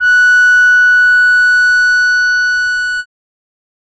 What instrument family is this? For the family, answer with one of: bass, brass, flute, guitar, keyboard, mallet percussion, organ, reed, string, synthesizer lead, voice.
reed